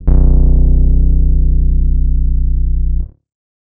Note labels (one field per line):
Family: guitar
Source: acoustic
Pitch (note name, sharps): B0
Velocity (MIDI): 75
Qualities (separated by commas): dark